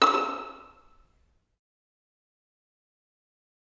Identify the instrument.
acoustic string instrument